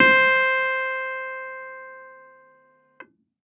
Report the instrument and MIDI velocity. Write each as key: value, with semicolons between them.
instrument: electronic keyboard; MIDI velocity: 50